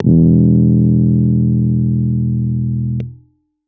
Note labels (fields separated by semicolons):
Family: keyboard; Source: electronic; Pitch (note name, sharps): E1; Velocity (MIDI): 100; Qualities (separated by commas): dark